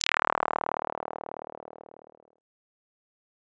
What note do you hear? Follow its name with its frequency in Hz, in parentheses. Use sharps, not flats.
D#1 (38.89 Hz)